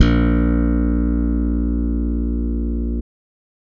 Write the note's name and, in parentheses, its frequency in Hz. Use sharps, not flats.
A#1 (58.27 Hz)